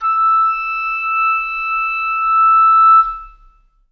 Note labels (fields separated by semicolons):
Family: reed; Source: acoustic; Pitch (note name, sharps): E6; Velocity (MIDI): 50; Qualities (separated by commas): long release, reverb